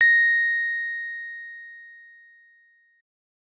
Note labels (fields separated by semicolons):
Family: keyboard; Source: electronic; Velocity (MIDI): 127; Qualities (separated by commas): bright